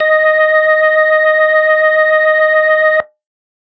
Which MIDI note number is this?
75